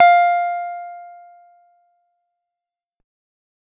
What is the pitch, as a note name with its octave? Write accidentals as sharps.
F5